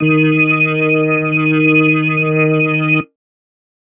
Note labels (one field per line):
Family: keyboard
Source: electronic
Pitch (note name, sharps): D#3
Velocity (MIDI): 127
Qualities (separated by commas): distorted